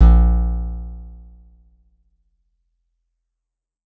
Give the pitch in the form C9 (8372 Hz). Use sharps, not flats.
A#1 (58.27 Hz)